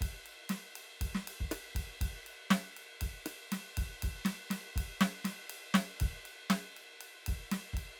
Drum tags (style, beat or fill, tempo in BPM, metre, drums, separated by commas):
rock, beat, 120 BPM, 4/4, ride, snare, cross-stick, kick